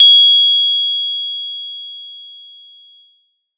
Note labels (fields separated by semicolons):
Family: mallet percussion; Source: acoustic; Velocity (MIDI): 100; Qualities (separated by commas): bright